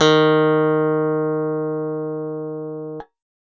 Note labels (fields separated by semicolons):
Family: keyboard; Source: electronic; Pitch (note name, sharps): D#3; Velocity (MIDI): 75